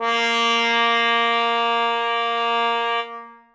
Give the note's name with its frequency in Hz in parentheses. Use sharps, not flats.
A#3 (233.1 Hz)